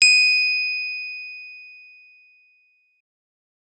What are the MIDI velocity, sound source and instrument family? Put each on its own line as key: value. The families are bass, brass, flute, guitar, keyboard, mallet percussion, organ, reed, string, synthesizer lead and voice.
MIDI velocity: 25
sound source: electronic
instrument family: keyboard